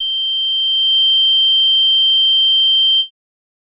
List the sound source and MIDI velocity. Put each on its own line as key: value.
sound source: synthesizer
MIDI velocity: 75